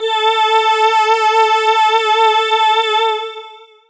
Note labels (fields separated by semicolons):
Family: voice; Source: synthesizer; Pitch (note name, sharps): A4; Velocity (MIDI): 75; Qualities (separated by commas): distorted, long release